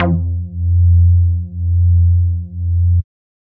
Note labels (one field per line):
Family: bass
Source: synthesizer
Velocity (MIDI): 100